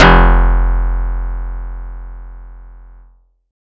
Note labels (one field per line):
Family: guitar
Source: acoustic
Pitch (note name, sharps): F1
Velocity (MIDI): 100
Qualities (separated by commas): bright